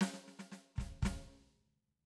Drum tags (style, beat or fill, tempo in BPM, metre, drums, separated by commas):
samba, fill, 116 BPM, 4/4, snare, kick